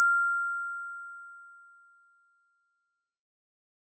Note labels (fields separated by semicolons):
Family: mallet percussion; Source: acoustic; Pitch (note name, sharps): F6; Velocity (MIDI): 127; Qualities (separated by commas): bright